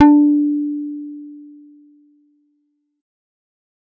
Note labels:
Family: bass; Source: synthesizer; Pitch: D4; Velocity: 25

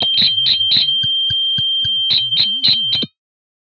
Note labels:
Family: guitar; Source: synthesizer; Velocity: 100

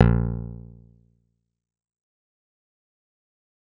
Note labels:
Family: bass; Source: synthesizer; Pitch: A#1; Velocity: 25; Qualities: fast decay

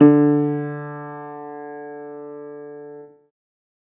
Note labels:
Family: keyboard; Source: acoustic; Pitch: D3; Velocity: 127; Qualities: reverb

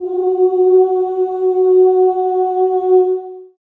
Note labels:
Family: voice; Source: acoustic; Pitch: F#4; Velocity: 50; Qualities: long release, reverb

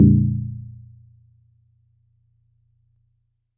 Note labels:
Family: mallet percussion; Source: acoustic; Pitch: A#0; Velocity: 25

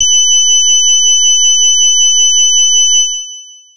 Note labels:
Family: keyboard; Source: electronic; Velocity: 25; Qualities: bright, distorted, long release

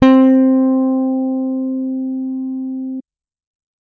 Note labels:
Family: bass; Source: electronic; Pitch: C4; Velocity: 127

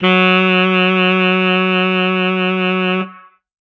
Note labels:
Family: reed; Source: acoustic; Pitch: F#3; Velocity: 100

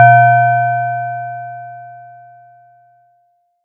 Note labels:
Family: mallet percussion; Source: acoustic; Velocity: 75

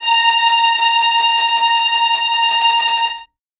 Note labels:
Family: string; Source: acoustic; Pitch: A#5; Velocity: 127; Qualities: bright, non-linear envelope, reverb

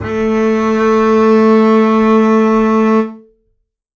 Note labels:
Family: string; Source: acoustic; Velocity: 50; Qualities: reverb

